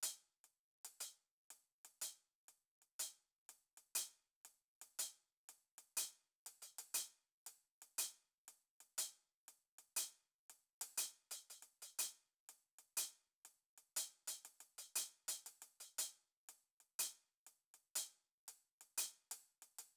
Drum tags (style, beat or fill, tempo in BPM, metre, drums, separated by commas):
jazz, beat, 120 BPM, 4/4, closed hi-hat